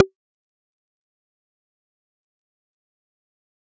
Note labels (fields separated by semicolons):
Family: bass; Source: synthesizer; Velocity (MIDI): 25; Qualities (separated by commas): fast decay, percussive